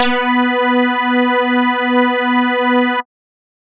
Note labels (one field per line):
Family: bass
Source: synthesizer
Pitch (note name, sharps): B3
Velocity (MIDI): 127